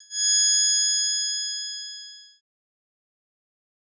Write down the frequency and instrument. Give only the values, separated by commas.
1661 Hz, synthesizer bass